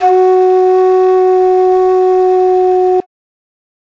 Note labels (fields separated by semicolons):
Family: flute; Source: acoustic; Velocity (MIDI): 127